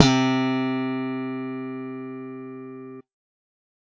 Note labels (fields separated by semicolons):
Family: bass; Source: electronic; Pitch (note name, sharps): C3; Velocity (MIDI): 127; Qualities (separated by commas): bright